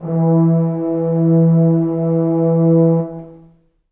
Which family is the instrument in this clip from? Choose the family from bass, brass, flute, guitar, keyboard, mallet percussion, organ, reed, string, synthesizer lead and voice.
brass